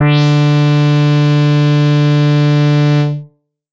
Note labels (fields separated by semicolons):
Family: bass; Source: synthesizer; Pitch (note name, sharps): D3; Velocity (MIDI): 100; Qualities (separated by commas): distorted